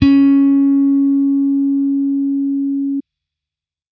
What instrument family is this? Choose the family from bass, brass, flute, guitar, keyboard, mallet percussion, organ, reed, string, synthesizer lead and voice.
bass